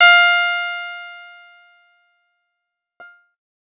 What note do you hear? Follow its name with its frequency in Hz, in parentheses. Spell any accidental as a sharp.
F5 (698.5 Hz)